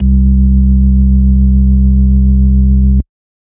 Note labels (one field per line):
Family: organ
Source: electronic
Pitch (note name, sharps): C2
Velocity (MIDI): 50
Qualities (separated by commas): dark, distorted